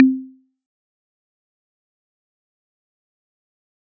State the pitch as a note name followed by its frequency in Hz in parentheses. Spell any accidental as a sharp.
C4 (261.6 Hz)